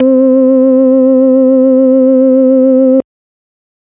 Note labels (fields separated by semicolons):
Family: organ; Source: electronic; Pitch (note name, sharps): C4; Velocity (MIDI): 100